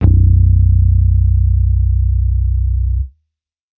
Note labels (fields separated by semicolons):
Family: bass; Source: electronic; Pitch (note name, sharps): B0; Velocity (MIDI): 100